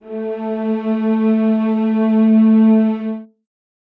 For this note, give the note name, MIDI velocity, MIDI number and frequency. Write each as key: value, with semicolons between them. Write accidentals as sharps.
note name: A3; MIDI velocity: 50; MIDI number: 57; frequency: 220 Hz